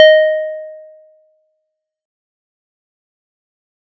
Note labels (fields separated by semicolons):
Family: mallet percussion; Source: acoustic; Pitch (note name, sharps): D#5; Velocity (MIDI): 127; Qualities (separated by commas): fast decay